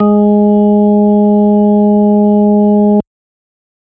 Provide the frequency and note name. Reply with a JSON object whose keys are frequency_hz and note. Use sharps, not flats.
{"frequency_hz": 207.7, "note": "G#3"}